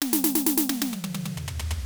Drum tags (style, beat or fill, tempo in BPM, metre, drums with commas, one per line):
punk
fill
128 BPM
4/4
snare, high tom, floor tom